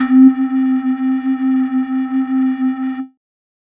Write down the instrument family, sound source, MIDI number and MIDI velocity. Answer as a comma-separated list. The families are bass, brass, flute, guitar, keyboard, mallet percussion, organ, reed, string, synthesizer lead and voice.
flute, synthesizer, 60, 75